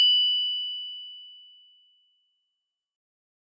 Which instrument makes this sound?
acoustic mallet percussion instrument